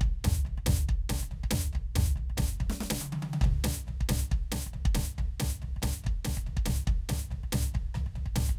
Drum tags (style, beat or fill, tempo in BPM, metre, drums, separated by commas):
punk, beat, 140 BPM, 4/4, snare, cross-stick, high tom, floor tom, kick